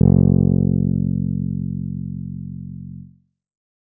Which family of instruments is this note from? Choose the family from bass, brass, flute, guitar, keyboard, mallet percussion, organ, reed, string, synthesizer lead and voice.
bass